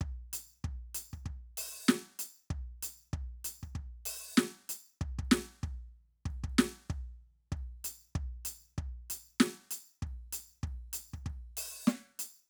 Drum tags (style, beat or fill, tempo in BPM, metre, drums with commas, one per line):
funk
beat
96 BPM
4/4
crash, ride, percussion, snare, kick